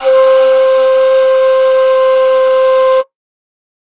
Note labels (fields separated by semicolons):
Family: flute; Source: acoustic; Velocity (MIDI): 25